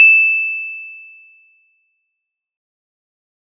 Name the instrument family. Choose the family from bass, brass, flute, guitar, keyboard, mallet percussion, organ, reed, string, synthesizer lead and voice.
mallet percussion